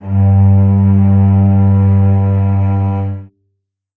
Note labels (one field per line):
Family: string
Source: acoustic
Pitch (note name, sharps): G2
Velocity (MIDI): 25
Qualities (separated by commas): reverb